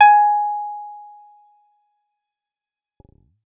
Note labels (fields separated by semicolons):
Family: bass; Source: synthesizer; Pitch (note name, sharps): G#5; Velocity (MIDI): 75; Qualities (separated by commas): fast decay